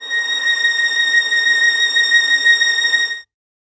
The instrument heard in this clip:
acoustic string instrument